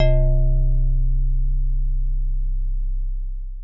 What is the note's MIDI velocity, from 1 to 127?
25